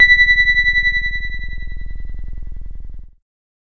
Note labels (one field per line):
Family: keyboard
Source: electronic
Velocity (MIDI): 127